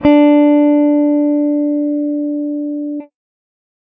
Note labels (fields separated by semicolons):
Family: guitar; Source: electronic; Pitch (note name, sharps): D4; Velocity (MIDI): 25